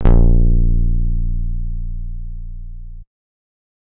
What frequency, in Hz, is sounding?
29.14 Hz